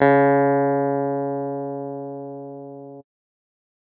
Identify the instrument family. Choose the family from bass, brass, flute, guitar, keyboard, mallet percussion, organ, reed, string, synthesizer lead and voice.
keyboard